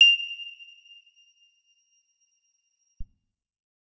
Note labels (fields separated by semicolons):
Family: guitar; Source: electronic; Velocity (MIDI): 127; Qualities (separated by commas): bright, percussive, reverb